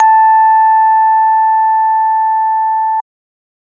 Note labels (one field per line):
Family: organ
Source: electronic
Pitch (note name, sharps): A5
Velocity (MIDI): 50